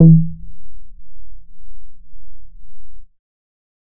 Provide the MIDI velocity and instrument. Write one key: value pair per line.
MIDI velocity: 25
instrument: synthesizer bass